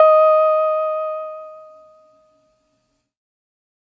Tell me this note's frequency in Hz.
622.3 Hz